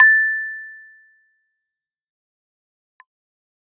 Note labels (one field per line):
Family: keyboard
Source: electronic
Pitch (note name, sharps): A6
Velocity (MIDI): 25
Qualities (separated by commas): fast decay